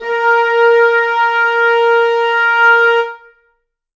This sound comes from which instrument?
acoustic reed instrument